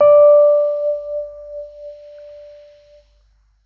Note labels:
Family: keyboard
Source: electronic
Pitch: D5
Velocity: 50

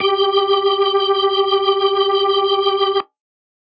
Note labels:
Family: organ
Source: electronic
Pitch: G4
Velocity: 100

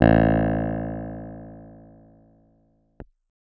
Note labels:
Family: keyboard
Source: electronic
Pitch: A1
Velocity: 100

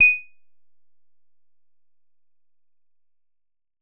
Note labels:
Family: guitar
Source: synthesizer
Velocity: 127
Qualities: bright, percussive

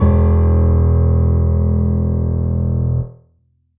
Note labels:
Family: keyboard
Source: electronic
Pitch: E1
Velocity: 50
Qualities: dark

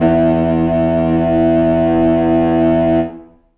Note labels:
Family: reed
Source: acoustic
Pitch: E2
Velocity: 100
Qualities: distorted, reverb

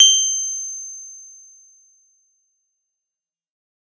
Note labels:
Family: guitar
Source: synthesizer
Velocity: 100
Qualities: bright

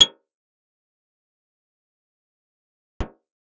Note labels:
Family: guitar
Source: acoustic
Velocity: 75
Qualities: bright, fast decay, percussive, reverb

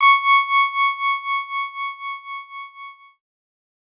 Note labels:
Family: keyboard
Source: electronic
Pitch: C#6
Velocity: 25

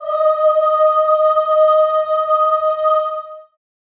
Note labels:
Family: voice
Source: acoustic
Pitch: D#5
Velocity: 25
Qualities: long release, reverb

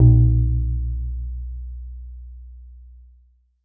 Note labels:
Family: guitar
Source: synthesizer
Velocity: 100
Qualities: dark

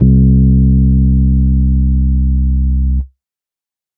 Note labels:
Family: keyboard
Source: electronic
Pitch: C2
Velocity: 50

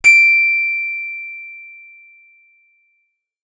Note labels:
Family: guitar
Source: acoustic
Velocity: 100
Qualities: bright, distorted

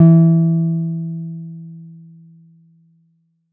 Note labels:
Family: keyboard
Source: electronic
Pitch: E3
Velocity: 25

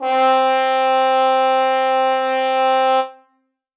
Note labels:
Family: brass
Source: acoustic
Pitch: C4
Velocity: 127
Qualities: reverb

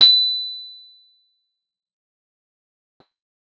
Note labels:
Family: guitar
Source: acoustic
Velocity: 25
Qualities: bright, distorted, fast decay

